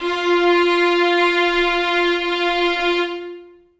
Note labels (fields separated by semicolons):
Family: string; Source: acoustic; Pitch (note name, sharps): F4; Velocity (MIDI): 50; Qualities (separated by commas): long release, reverb